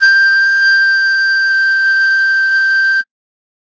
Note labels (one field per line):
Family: flute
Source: acoustic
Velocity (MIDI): 25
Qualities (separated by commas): bright